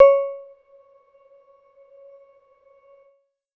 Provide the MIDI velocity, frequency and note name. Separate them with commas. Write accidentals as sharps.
127, 554.4 Hz, C#5